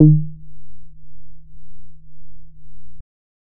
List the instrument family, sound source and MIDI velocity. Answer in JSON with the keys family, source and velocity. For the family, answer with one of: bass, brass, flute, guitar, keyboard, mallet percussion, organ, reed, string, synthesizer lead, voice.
{"family": "bass", "source": "synthesizer", "velocity": 50}